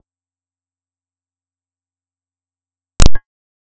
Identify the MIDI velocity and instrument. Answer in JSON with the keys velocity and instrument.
{"velocity": 25, "instrument": "synthesizer bass"}